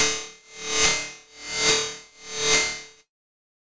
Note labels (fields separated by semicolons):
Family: guitar; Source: electronic; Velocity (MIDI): 100